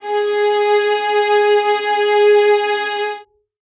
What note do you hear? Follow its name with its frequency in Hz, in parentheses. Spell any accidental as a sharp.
G#4 (415.3 Hz)